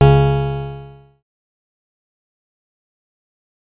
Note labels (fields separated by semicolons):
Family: bass; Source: synthesizer; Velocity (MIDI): 75; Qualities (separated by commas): bright, distorted, fast decay